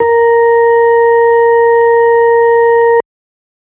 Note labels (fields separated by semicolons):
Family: organ; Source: electronic; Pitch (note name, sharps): A#4; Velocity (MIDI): 50